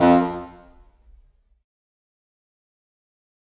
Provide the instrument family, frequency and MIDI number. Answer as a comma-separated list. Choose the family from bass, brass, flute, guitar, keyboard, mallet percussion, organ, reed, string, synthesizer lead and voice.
reed, 87.31 Hz, 41